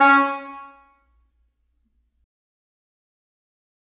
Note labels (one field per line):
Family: reed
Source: acoustic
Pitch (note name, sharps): C#4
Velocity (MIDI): 127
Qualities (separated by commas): fast decay, percussive, reverb